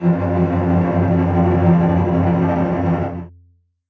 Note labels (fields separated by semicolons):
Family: string; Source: acoustic; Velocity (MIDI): 75; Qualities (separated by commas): bright, non-linear envelope, reverb